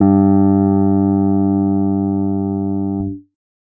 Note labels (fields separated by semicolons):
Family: guitar; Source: electronic; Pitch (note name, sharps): G2; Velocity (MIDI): 50; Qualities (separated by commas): reverb